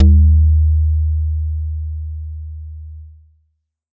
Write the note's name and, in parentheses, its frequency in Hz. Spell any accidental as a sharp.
D#2 (77.78 Hz)